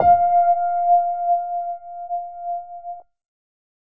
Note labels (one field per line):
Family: keyboard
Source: electronic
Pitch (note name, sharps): F5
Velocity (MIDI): 25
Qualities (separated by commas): reverb